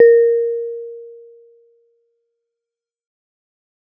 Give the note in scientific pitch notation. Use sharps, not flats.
A#4